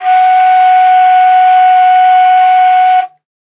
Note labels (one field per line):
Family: flute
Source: acoustic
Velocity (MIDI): 25